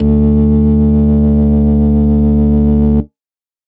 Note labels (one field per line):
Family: organ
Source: electronic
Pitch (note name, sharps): D2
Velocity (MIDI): 25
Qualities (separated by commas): distorted